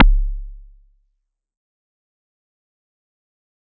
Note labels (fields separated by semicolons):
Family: mallet percussion; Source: acoustic; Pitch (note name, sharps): C#1; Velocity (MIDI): 127; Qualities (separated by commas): fast decay, percussive